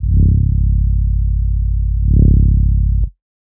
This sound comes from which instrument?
synthesizer bass